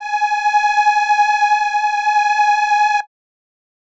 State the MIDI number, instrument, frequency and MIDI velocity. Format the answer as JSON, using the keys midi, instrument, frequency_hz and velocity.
{"midi": 80, "instrument": "acoustic reed instrument", "frequency_hz": 830.6, "velocity": 127}